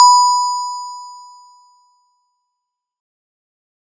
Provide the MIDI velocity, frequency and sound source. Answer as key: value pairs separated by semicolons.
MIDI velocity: 127; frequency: 987.8 Hz; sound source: acoustic